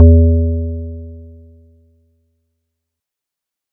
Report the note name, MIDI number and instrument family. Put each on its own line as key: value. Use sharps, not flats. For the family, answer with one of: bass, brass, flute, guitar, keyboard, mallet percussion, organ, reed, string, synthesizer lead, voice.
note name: E2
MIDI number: 40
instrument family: keyboard